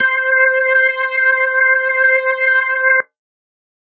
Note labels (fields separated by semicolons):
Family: organ; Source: electronic; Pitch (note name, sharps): C5; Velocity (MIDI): 75